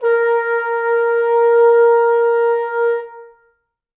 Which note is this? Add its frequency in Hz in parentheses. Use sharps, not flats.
A#4 (466.2 Hz)